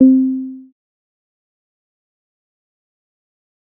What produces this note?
synthesizer bass